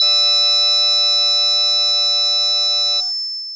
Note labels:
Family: mallet percussion; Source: electronic; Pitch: E6; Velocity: 127; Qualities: long release

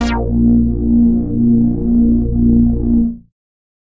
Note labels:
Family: bass; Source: synthesizer; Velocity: 100; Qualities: distorted

